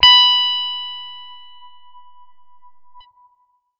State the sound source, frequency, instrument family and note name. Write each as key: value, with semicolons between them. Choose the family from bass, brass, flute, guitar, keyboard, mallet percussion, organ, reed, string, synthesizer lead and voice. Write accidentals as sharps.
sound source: electronic; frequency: 987.8 Hz; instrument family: guitar; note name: B5